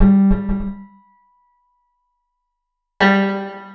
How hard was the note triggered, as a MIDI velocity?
25